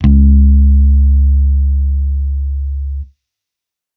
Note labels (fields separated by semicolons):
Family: bass; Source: electronic; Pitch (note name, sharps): C#2; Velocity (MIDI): 50